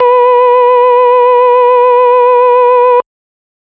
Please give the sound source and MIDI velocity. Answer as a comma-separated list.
electronic, 127